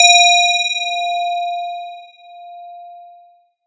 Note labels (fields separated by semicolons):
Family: mallet percussion; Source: electronic; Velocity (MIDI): 127; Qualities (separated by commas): multiphonic